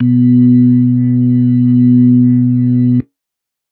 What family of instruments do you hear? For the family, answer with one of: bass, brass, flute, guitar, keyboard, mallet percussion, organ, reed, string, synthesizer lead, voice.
organ